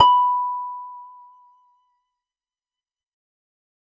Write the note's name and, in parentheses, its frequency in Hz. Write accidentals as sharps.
B5 (987.8 Hz)